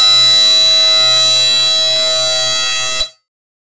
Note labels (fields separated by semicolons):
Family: bass; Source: synthesizer; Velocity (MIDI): 100; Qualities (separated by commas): bright, distorted